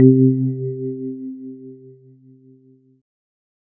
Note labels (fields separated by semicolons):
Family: keyboard; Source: electronic; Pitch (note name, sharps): C3; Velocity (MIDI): 100; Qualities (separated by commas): dark